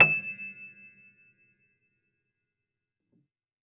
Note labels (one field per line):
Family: keyboard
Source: acoustic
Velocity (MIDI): 100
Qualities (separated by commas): fast decay, percussive, reverb